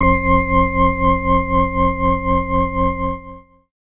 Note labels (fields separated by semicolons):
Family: organ; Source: electronic; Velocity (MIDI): 100; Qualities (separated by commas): distorted